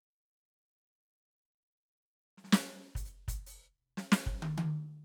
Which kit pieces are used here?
closed hi-hat, hi-hat pedal, snare, high tom and kick